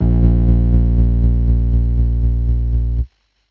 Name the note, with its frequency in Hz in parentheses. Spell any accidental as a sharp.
A#1 (58.27 Hz)